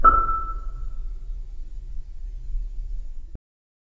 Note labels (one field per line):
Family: mallet percussion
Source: acoustic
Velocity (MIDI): 25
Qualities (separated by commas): reverb